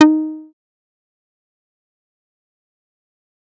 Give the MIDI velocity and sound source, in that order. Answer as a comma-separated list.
127, synthesizer